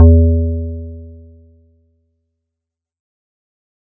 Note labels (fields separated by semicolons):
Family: keyboard; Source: electronic; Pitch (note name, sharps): E2; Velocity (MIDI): 100; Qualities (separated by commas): dark, fast decay